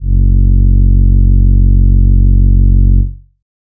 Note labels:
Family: voice; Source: synthesizer; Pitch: F#1; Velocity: 25; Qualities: dark

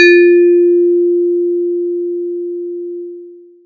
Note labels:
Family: mallet percussion; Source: electronic; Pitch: F4; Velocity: 50; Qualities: long release, multiphonic

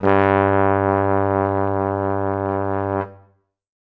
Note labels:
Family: brass; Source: acoustic; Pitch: G2; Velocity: 75

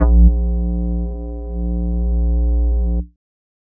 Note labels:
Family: flute; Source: synthesizer; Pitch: A#1; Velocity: 75

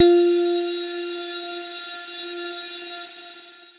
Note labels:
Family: guitar; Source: electronic; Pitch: F4; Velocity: 75; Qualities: long release

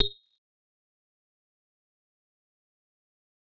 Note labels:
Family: mallet percussion; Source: synthesizer; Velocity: 25; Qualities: fast decay, multiphonic, percussive

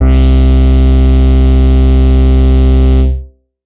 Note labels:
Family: bass; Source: synthesizer; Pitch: C2; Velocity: 25; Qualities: distorted

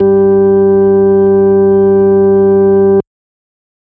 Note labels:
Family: organ; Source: electronic; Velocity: 50

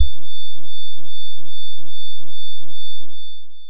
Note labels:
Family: bass; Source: synthesizer; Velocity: 25; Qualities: long release

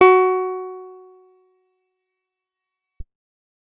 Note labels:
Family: guitar; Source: acoustic; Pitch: F#4; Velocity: 50; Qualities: fast decay

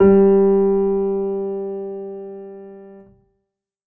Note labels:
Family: keyboard; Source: acoustic; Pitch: G3; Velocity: 25; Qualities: reverb

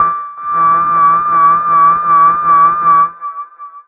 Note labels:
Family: bass; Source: synthesizer; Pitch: D6; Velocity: 50; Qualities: long release, reverb

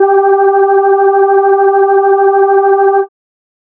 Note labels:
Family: organ; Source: electronic; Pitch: G4; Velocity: 75

